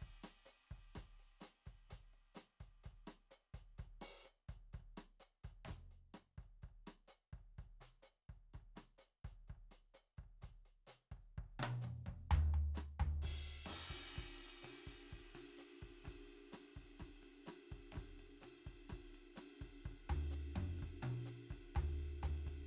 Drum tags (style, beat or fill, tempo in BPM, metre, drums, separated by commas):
bossa nova, beat, 127 BPM, 4/4, crash, ride, closed hi-hat, open hi-hat, hi-hat pedal, snare, cross-stick, high tom, mid tom, floor tom, kick